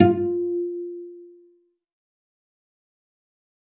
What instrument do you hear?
acoustic string instrument